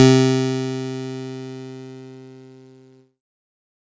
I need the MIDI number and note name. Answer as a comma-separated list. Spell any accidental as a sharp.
48, C3